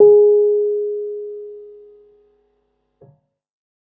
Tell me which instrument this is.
electronic keyboard